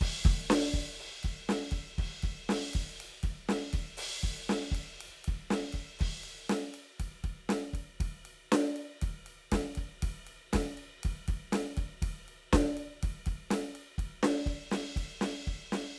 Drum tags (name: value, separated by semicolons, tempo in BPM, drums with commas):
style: rock; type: beat; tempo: 120 BPM; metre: 4/4; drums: ride, open hi-hat, hi-hat pedal, snare, kick